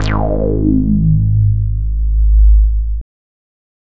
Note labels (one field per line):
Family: bass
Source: synthesizer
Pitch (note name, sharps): G#1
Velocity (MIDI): 75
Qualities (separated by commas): distorted